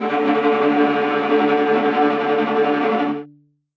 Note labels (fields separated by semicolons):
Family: string; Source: acoustic; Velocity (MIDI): 100; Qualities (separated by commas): non-linear envelope, reverb